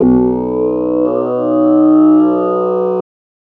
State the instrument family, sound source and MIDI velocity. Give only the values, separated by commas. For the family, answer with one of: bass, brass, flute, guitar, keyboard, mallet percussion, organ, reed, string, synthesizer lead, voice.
voice, synthesizer, 127